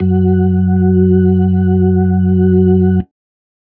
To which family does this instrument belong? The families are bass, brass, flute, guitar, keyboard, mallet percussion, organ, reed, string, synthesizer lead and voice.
organ